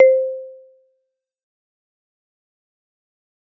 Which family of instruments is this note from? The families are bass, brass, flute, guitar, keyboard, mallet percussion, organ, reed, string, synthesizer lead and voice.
mallet percussion